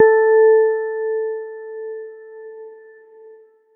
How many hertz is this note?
440 Hz